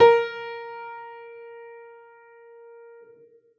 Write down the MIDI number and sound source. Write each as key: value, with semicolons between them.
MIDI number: 70; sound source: acoustic